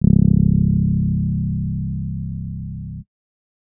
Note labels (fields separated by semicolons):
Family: keyboard; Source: electronic; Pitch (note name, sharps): C1; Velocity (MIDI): 25; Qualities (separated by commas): dark